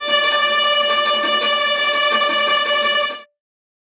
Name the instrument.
acoustic string instrument